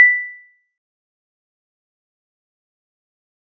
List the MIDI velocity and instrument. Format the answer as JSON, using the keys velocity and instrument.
{"velocity": 50, "instrument": "acoustic mallet percussion instrument"}